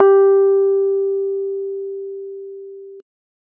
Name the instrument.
electronic keyboard